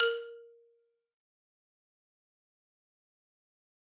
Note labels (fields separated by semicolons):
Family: mallet percussion; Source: acoustic; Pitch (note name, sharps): A#4; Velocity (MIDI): 100; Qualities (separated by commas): fast decay, percussive, reverb